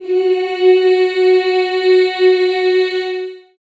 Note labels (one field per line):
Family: voice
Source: acoustic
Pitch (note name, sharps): F#4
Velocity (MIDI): 127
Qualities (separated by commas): reverb